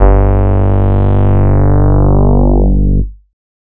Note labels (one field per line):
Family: bass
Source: synthesizer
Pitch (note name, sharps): G1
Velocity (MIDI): 75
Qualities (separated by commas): distorted